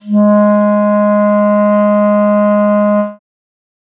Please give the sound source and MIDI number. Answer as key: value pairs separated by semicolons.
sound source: acoustic; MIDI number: 56